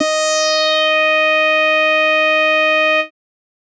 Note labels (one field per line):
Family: bass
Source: synthesizer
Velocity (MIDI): 127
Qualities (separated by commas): bright, distorted